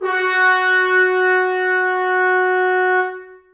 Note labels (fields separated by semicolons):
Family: brass; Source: acoustic; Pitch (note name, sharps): F#4; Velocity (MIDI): 100; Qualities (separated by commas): reverb